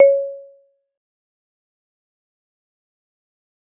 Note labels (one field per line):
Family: mallet percussion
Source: acoustic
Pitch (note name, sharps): C#5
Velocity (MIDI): 25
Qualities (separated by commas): dark, fast decay, percussive, reverb